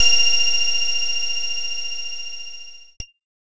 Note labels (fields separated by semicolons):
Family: keyboard; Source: electronic; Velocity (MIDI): 127; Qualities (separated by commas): bright, distorted